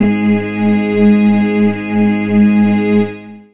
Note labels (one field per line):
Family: organ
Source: electronic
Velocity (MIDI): 100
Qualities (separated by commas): long release, reverb